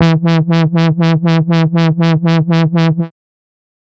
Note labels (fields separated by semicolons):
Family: bass; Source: synthesizer; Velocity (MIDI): 100; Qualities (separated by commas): bright, distorted, tempo-synced